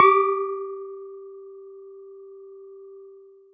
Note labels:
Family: mallet percussion; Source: acoustic; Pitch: G4; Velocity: 100

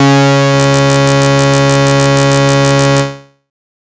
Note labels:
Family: bass; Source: synthesizer; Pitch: C#3; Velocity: 50; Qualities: bright, distorted

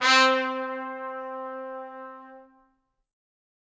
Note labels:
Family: brass; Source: acoustic; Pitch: C4; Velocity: 50; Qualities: bright, reverb

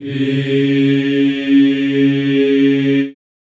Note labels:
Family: voice; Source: acoustic; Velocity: 100; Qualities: reverb

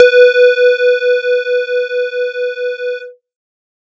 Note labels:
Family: synthesizer lead; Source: synthesizer; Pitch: B4; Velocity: 127; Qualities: distorted

